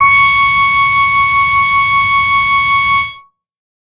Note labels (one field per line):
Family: bass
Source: synthesizer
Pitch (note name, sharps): C#6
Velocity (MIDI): 127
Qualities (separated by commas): distorted